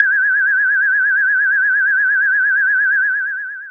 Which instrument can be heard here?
synthesizer bass